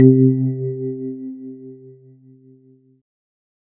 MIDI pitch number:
48